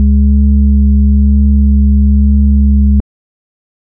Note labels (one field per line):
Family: organ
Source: electronic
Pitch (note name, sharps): C#2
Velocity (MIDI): 25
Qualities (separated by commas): dark